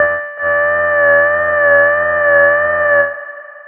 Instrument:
synthesizer bass